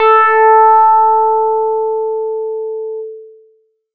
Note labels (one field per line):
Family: bass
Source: synthesizer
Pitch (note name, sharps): A4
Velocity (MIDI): 127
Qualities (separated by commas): distorted, long release